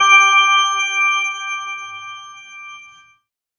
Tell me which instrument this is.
synthesizer keyboard